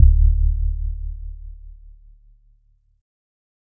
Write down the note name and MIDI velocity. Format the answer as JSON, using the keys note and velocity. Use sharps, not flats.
{"note": "D1", "velocity": 50}